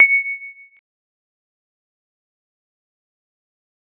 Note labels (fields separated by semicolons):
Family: keyboard; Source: electronic; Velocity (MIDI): 25; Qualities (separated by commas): fast decay, percussive